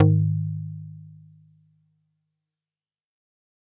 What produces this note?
acoustic mallet percussion instrument